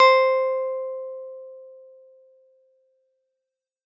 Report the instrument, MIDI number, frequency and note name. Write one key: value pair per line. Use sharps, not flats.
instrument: synthesizer guitar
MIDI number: 72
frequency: 523.3 Hz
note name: C5